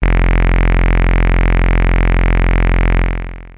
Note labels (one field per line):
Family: bass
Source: synthesizer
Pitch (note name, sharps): F1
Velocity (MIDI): 100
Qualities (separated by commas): bright, distorted, long release